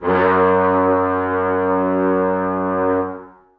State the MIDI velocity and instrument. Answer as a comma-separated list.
25, acoustic brass instrument